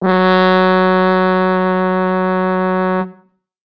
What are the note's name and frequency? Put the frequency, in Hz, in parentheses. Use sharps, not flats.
F#3 (185 Hz)